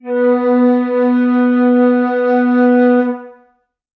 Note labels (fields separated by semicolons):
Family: flute; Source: acoustic; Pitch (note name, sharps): B3; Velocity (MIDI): 100; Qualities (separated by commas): dark, reverb